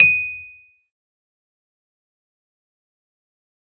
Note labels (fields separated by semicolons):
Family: keyboard; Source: electronic; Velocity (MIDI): 75; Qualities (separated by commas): fast decay, percussive